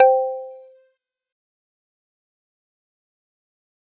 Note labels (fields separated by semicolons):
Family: mallet percussion; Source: acoustic; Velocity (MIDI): 100; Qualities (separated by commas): fast decay, multiphonic, percussive